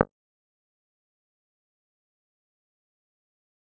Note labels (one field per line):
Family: guitar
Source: electronic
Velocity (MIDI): 100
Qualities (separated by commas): fast decay, percussive